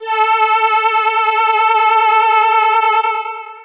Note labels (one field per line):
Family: voice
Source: synthesizer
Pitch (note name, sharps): A4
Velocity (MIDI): 100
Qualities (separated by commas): bright, distorted, long release